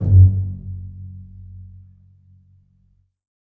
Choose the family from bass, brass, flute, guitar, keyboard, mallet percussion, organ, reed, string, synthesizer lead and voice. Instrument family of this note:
string